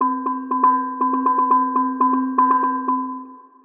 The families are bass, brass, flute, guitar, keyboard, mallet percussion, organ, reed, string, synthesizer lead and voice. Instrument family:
mallet percussion